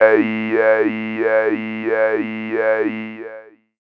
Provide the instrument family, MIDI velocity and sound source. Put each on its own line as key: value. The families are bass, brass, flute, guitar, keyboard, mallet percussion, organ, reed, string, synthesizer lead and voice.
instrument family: voice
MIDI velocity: 100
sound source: synthesizer